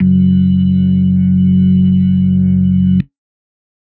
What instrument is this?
electronic organ